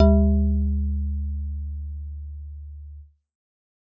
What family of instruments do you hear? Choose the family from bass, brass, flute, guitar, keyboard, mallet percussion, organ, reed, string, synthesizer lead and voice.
mallet percussion